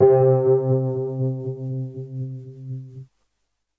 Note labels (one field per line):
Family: keyboard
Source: electronic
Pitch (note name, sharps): C3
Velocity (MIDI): 75